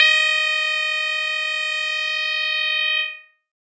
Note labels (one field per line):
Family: keyboard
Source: electronic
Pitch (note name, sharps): D#5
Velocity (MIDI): 100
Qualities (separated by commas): bright, distorted, multiphonic